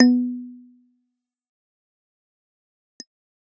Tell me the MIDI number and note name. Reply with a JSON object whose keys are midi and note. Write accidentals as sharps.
{"midi": 59, "note": "B3"}